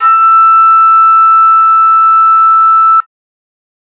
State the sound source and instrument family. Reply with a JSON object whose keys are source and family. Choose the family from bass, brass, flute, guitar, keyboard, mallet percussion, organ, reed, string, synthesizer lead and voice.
{"source": "acoustic", "family": "flute"}